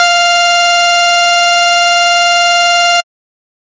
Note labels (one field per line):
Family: bass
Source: synthesizer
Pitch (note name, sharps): F5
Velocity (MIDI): 100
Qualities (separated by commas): bright, distorted